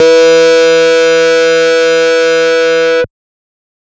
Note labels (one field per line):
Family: bass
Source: synthesizer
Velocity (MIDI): 127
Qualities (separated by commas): bright, distorted, multiphonic